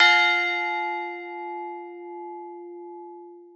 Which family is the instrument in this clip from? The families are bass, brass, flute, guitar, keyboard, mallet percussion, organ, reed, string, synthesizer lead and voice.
mallet percussion